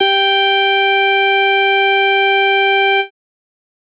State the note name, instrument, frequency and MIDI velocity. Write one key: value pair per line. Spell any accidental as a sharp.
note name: G4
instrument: synthesizer bass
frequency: 392 Hz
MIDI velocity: 25